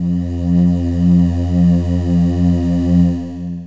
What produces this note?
synthesizer voice